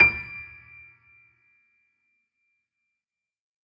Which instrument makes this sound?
acoustic keyboard